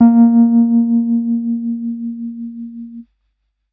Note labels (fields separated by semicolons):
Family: keyboard; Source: electronic; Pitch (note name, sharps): A#3; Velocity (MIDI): 75